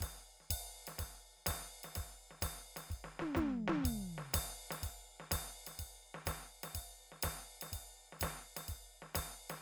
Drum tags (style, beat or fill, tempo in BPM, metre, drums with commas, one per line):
rock shuffle
beat
125 BPM
4/4
ride, hi-hat pedal, snare, floor tom, kick